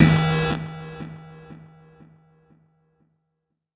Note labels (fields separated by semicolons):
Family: keyboard; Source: electronic; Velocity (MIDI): 25; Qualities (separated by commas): bright, distorted